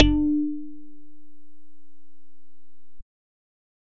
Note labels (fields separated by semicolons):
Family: bass; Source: synthesizer; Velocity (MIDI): 75